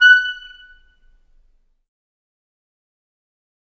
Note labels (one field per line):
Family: reed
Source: acoustic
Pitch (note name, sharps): F#6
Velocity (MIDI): 100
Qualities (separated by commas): fast decay, percussive, reverb